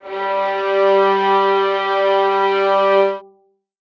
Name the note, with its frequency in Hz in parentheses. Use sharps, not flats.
G3 (196 Hz)